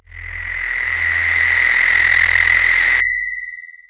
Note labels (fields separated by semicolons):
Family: voice; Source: synthesizer; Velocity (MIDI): 50; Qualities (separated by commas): distorted, long release